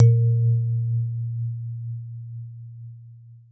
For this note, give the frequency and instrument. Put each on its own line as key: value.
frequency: 116.5 Hz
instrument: acoustic mallet percussion instrument